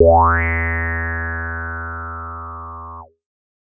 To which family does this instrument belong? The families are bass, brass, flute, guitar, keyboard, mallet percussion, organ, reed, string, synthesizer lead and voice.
bass